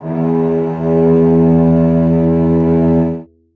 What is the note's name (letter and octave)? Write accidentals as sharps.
E2